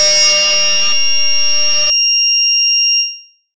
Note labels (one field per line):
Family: bass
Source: synthesizer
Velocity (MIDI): 127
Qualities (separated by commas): bright, distorted